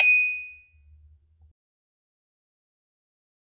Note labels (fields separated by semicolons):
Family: mallet percussion; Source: acoustic; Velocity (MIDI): 50; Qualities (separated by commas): fast decay, percussive, reverb